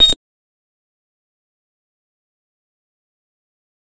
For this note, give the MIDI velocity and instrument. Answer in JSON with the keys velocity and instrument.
{"velocity": 25, "instrument": "synthesizer bass"}